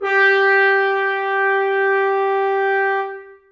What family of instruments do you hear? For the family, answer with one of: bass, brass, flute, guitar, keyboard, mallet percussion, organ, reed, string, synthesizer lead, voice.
brass